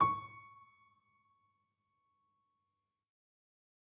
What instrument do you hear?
acoustic keyboard